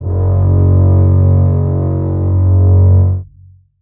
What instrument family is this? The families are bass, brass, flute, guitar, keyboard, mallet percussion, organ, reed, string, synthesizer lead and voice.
string